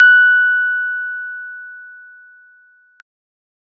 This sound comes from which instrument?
electronic keyboard